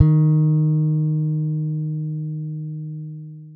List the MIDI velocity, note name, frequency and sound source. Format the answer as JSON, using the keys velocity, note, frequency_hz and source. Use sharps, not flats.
{"velocity": 25, "note": "D#3", "frequency_hz": 155.6, "source": "acoustic"}